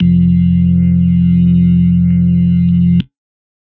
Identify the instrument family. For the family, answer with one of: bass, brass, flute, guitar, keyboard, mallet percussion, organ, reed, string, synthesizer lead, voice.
organ